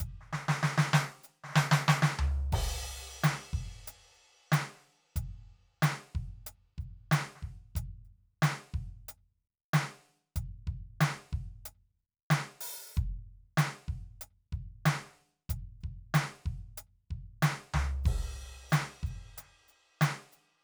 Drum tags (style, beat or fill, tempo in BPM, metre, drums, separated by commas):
rock, beat, 93 BPM, 4/4, crash, closed hi-hat, open hi-hat, hi-hat pedal, snare, floor tom, kick